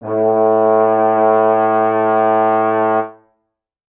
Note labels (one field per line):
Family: brass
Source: acoustic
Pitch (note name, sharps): A2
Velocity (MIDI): 100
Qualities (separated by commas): reverb